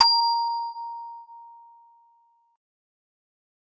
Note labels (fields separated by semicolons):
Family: mallet percussion; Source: acoustic; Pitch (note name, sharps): A#5; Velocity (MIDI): 50; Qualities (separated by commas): fast decay, non-linear envelope